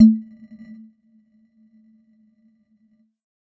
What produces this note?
electronic mallet percussion instrument